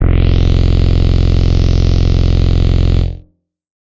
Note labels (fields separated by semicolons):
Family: bass; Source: synthesizer; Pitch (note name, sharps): F0; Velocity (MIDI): 25; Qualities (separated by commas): distorted